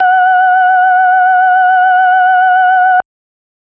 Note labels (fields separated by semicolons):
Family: organ; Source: electronic; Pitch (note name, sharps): F#5; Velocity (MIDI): 75